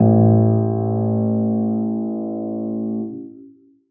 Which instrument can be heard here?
acoustic keyboard